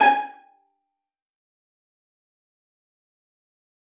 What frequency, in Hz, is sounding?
830.6 Hz